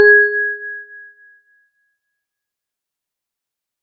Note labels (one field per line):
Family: mallet percussion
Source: acoustic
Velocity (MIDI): 100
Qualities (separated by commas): fast decay